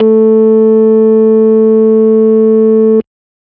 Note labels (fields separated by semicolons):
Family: organ; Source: electronic; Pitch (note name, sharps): A3; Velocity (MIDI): 127